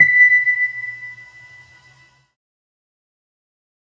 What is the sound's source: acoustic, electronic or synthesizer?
electronic